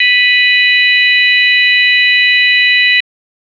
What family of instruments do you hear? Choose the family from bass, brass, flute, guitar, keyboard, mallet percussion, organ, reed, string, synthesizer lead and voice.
organ